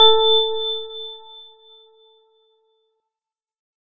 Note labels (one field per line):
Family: organ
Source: electronic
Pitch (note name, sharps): A4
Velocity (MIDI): 127